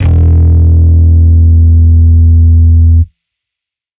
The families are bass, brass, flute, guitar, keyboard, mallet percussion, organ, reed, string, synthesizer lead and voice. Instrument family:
bass